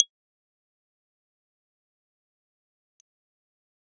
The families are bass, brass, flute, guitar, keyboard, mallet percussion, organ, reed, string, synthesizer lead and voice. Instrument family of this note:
keyboard